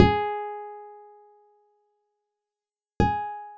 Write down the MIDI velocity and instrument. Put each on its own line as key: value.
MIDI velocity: 75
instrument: acoustic guitar